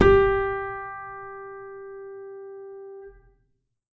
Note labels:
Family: keyboard; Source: acoustic; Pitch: G4; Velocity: 100; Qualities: reverb

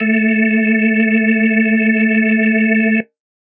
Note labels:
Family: organ; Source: electronic; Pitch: A3; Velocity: 75

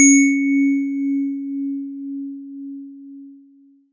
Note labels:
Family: mallet percussion; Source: acoustic; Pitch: C#4; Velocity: 127; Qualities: bright, long release

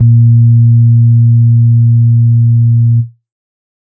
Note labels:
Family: organ; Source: electronic; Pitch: A#2; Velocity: 100; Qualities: dark

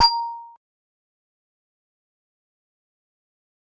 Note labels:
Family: mallet percussion; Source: acoustic; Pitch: A#5; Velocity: 25; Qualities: fast decay, percussive

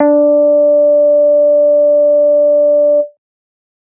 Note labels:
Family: bass; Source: synthesizer; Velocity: 50

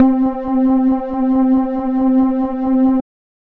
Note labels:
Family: bass; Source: synthesizer; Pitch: C4; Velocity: 100; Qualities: dark

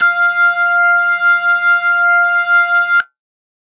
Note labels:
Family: organ; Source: electronic; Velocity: 127

